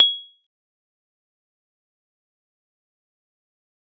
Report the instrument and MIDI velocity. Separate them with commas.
acoustic mallet percussion instrument, 25